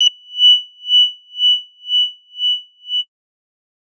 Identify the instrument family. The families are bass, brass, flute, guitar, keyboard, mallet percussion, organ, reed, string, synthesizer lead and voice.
bass